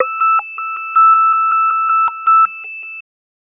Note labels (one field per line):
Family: bass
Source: synthesizer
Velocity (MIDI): 127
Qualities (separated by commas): bright, tempo-synced